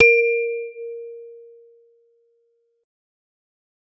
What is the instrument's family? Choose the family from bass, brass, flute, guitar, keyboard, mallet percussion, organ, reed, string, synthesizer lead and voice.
mallet percussion